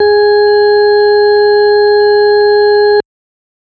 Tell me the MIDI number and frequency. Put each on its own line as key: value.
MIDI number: 68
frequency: 415.3 Hz